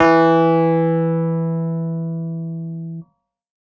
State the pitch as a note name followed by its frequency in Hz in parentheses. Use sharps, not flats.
E3 (164.8 Hz)